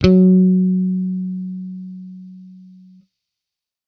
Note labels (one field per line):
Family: bass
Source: electronic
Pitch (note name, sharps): F#3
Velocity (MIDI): 127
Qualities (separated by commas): distorted